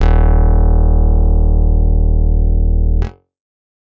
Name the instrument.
acoustic guitar